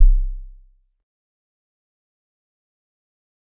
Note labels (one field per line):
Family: mallet percussion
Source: acoustic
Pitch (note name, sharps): C1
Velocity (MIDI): 25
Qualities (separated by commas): dark, fast decay, percussive